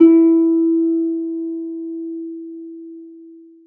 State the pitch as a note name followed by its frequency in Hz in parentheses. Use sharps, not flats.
E4 (329.6 Hz)